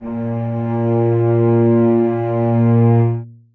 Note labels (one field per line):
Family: string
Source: acoustic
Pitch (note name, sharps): A#2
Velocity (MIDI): 25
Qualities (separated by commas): reverb